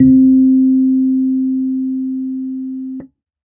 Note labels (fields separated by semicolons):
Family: keyboard; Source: electronic; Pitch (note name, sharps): C4; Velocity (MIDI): 50